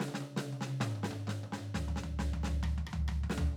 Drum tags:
hip-hop, fill, 67 BPM, 4/4, snare, cross-stick, high tom, mid tom, floor tom

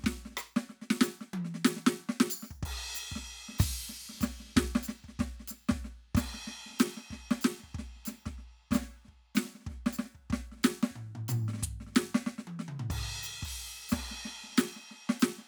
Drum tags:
New Orleans funk, beat, 93 BPM, 4/4, crash, ride, percussion, snare, high tom, mid tom, floor tom, kick

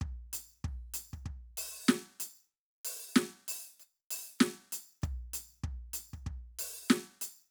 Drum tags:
funk, beat, 96 BPM, 4/4, crash, percussion, snare, kick

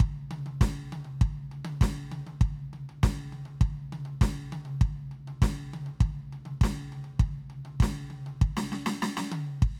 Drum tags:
rock, beat, 100 BPM, 4/4, crash, snare, high tom, kick

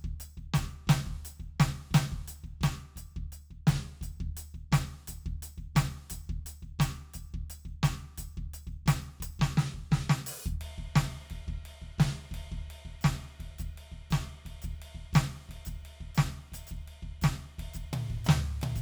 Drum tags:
rock, beat, 115 BPM, 4/4, ride, percussion, snare, cross-stick, high tom, floor tom, kick

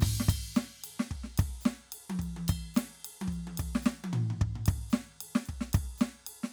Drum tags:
swing, beat, 110 BPM, 4/4, crash, ride, ride bell, percussion, snare, high tom, floor tom, kick

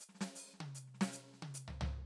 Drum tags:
jazz-funk, fill, 116 BPM, 4/4, hi-hat pedal, snare, high tom, floor tom

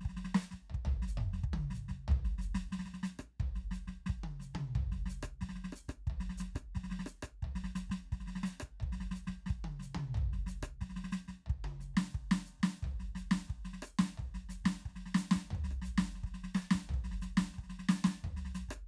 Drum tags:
samba, beat, 89 BPM, 4/4, hi-hat pedal, snare, cross-stick, high tom, mid tom, floor tom, kick

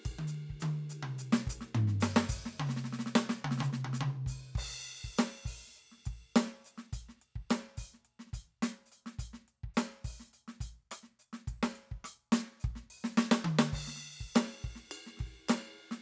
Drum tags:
rock, beat, 105 BPM, 4/4, crash, ride, ride bell, closed hi-hat, open hi-hat, hi-hat pedal, snare, cross-stick, high tom, mid tom, floor tom, kick

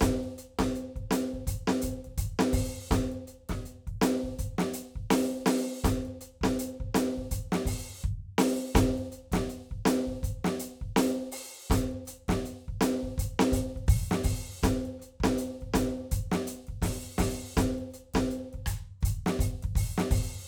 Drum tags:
New Orleans funk, beat, 82 BPM, 4/4, crash, ride, closed hi-hat, open hi-hat, hi-hat pedal, snare, cross-stick, kick

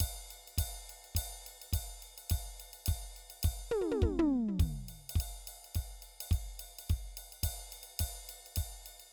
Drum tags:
jazz, beat, 105 BPM, 4/4, ride, ride bell, mid tom, floor tom, kick

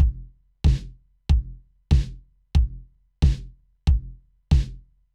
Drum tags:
rock, beat, 94 BPM, 4/4, snare, kick

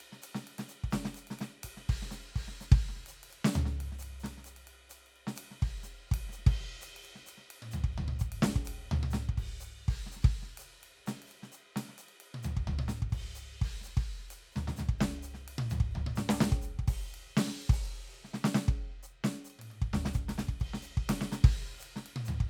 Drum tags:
linear jazz, beat, 128 BPM, 4/4, crash, ride, ride bell, open hi-hat, hi-hat pedal, snare, high tom, floor tom, kick

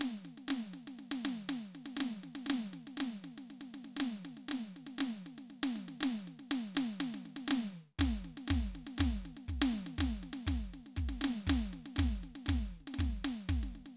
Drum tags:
march, beat, 120 BPM, 4/4, snare, kick

